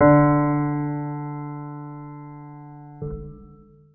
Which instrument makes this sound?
electronic organ